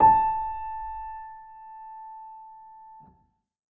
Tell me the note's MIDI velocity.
25